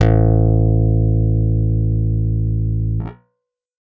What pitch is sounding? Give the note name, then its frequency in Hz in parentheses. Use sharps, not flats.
A1 (55 Hz)